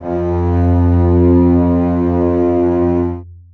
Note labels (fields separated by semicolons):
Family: string; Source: acoustic; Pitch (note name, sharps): F2; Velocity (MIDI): 75; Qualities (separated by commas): long release, reverb